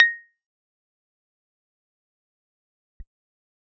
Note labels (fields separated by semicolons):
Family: keyboard; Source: electronic; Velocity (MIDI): 100; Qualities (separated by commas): fast decay, percussive